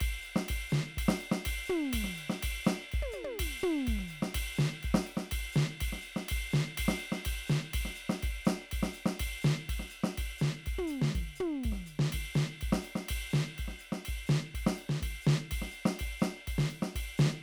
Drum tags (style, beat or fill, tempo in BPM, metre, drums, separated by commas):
calypso, beat, 124 BPM, 4/4, ride, ride bell, closed hi-hat, hi-hat pedal, snare, high tom, floor tom, kick